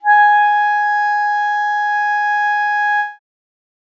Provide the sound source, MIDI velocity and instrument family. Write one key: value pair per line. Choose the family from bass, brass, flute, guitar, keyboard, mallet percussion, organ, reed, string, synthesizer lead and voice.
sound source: acoustic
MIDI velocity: 100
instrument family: reed